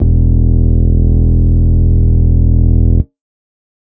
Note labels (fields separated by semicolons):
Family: organ; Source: electronic; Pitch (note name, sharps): E1; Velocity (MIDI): 127